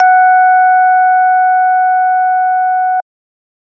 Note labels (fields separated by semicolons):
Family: organ; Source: electronic; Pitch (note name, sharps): F#5; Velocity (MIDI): 75